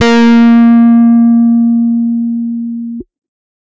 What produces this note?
electronic guitar